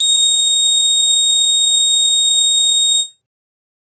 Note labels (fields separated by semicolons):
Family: reed; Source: acoustic; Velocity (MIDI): 100; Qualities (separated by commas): bright, reverb